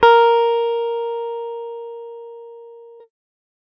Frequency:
466.2 Hz